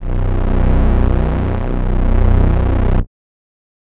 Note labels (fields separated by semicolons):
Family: reed; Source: acoustic; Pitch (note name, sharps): B0; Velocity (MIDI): 75